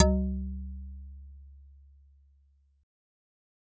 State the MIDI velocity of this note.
100